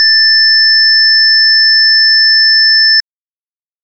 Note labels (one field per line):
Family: organ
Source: electronic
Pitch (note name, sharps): A6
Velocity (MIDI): 50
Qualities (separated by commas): bright